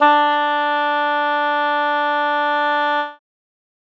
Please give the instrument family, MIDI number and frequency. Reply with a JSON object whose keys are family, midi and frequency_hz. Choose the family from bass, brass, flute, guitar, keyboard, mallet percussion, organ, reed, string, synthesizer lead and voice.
{"family": "reed", "midi": 62, "frequency_hz": 293.7}